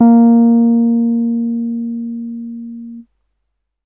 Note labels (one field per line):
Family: keyboard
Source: electronic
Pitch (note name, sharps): A#3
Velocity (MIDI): 75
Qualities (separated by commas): dark